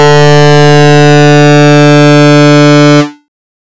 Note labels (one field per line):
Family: bass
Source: synthesizer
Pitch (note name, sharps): D3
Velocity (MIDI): 50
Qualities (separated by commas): bright, distorted